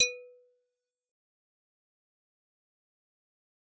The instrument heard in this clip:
acoustic mallet percussion instrument